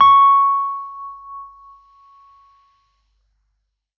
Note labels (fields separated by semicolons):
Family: keyboard; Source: electronic; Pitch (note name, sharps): C#6; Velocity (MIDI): 75